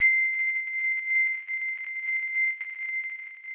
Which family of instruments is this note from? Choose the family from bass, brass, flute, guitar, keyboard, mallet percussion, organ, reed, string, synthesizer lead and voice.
guitar